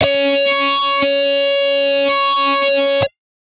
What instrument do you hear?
synthesizer guitar